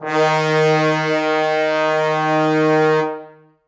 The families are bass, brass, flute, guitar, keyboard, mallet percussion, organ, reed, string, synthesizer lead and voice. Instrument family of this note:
brass